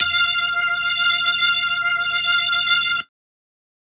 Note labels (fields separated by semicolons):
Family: organ; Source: electronic; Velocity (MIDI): 75; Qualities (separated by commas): bright